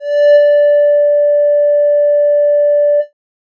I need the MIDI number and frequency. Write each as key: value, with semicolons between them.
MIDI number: 74; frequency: 587.3 Hz